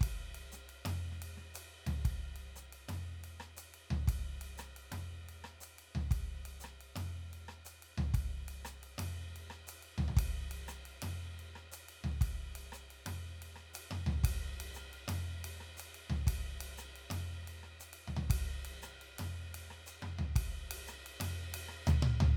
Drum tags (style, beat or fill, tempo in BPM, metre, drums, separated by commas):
Latin, beat, 118 BPM, 4/4, ride, ride bell, hi-hat pedal, snare, cross-stick, high tom, mid tom, floor tom, kick